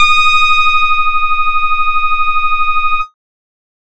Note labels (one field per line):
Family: bass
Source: synthesizer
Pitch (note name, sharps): D#6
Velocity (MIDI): 75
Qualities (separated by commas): multiphonic, tempo-synced